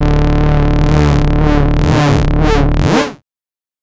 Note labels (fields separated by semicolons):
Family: bass; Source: synthesizer; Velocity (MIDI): 50; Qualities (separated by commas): distorted, non-linear envelope